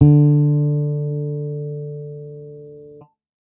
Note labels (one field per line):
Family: bass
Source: electronic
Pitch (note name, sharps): D3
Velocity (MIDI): 75